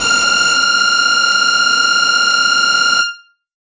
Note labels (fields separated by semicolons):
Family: guitar; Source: electronic; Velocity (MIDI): 75